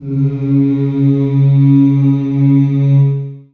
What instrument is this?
acoustic voice